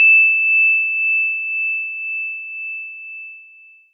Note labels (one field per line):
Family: mallet percussion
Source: acoustic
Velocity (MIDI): 25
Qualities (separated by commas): bright, long release